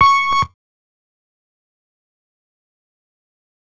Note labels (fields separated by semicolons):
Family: bass; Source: synthesizer; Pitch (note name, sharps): C#6; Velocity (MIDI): 127; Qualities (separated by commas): fast decay